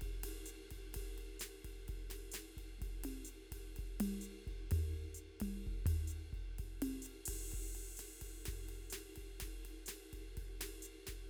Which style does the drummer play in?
bossa nova